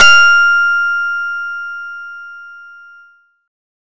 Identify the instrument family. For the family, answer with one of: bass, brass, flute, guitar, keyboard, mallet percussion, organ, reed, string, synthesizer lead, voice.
guitar